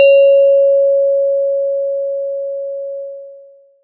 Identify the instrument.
electronic mallet percussion instrument